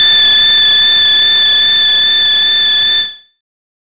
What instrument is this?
synthesizer bass